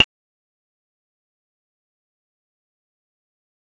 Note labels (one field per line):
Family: bass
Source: synthesizer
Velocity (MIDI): 100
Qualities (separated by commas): fast decay, percussive